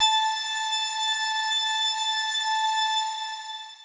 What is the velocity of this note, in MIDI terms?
50